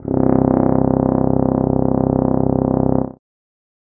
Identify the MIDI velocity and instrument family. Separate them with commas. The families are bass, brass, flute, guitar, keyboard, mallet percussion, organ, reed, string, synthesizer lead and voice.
127, brass